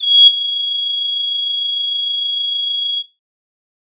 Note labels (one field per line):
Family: flute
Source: synthesizer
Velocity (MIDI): 25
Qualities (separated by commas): bright, distorted